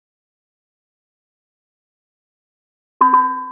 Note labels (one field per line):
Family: mallet percussion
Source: synthesizer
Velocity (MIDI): 127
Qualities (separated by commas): long release, multiphonic, percussive, tempo-synced